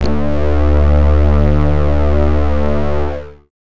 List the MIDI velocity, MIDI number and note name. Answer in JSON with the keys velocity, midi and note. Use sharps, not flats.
{"velocity": 25, "midi": 38, "note": "D2"}